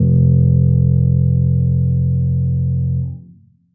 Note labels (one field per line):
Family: keyboard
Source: acoustic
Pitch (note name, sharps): F1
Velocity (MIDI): 25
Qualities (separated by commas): dark